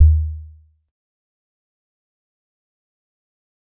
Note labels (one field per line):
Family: mallet percussion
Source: acoustic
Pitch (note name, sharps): D#2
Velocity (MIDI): 25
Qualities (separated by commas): dark, fast decay, percussive